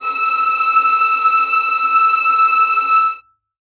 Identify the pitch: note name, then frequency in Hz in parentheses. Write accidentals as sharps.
E6 (1319 Hz)